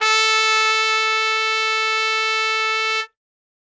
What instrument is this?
acoustic brass instrument